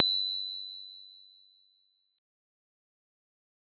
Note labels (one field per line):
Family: mallet percussion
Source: acoustic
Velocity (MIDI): 100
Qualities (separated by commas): fast decay, reverb